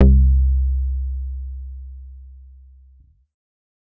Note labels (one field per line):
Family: bass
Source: synthesizer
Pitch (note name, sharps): C2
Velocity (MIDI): 100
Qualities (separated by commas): dark